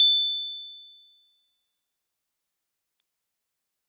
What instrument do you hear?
acoustic keyboard